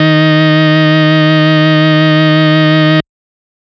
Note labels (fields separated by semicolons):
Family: organ; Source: electronic; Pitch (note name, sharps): D#3; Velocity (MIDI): 127; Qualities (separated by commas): bright, distorted